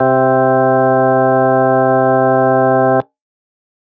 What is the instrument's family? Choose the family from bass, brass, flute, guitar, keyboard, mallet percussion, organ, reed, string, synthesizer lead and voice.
organ